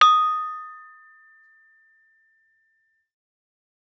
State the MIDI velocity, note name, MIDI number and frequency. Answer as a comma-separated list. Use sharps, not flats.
100, D#6, 87, 1245 Hz